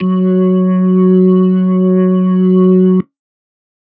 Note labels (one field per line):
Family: organ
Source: electronic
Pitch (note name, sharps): F#3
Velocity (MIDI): 50